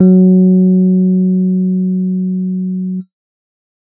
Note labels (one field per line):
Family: keyboard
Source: electronic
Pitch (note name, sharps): F#3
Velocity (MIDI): 25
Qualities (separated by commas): dark